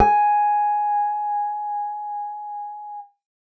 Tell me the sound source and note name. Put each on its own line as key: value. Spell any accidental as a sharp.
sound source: synthesizer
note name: G#5